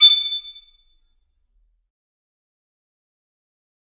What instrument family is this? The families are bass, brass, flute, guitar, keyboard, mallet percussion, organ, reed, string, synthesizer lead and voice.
flute